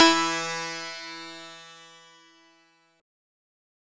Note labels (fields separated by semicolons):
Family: synthesizer lead; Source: synthesizer; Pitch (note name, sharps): E3; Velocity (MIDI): 100; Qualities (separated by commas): bright, distorted